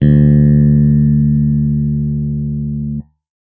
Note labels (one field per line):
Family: bass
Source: electronic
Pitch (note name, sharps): D2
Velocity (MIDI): 25